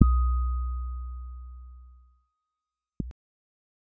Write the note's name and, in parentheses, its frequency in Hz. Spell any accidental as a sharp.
D#6 (1245 Hz)